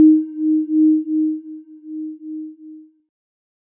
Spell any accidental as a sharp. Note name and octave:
D#4